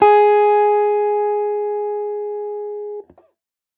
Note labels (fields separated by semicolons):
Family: guitar; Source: electronic; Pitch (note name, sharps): G#4; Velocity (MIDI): 100